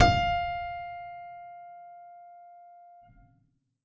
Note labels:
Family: keyboard; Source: acoustic; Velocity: 127; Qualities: reverb

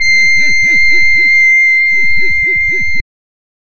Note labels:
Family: reed; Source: synthesizer; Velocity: 50; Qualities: distorted, non-linear envelope

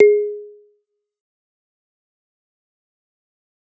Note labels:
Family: mallet percussion; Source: acoustic; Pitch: G#4; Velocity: 127; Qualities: fast decay, percussive

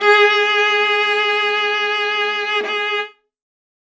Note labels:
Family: string; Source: acoustic; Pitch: G#4; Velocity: 127; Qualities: reverb

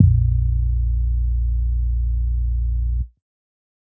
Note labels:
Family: bass; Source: synthesizer; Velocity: 25; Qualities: dark

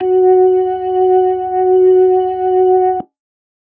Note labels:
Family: organ; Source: electronic; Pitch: F#4; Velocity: 127

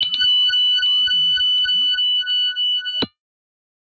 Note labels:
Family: guitar; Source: electronic; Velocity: 25; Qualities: bright, distorted

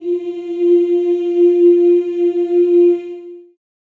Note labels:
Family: voice; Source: acoustic; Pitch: F4; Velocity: 50; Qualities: long release, reverb

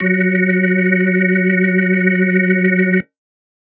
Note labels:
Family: organ; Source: electronic; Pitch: F#3; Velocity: 127

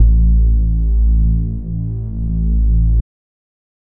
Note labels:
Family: bass; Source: synthesizer; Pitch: A1; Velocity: 100; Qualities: dark

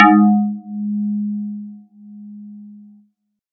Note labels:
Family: guitar; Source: synthesizer; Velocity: 127; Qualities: dark

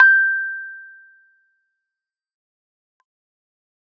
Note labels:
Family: keyboard; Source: electronic; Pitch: G6; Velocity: 127; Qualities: fast decay

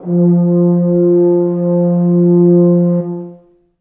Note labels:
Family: brass; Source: acoustic; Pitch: F3; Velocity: 50; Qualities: dark, reverb

